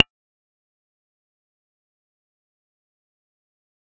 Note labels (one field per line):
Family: bass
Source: synthesizer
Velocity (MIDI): 127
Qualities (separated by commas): fast decay, percussive